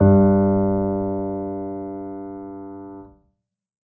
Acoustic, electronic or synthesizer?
acoustic